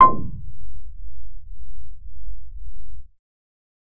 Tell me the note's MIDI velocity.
50